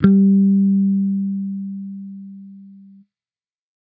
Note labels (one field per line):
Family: bass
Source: electronic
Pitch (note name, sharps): G3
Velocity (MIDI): 75